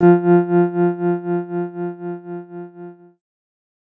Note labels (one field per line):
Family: keyboard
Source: electronic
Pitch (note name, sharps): F3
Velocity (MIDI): 25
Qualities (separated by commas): dark